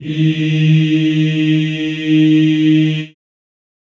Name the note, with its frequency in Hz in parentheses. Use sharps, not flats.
D#3 (155.6 Hz)